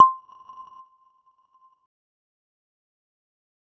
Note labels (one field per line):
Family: mallet percussion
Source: electronic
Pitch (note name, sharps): C6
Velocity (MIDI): 25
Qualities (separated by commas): fast decay, non-linear envelope, percussive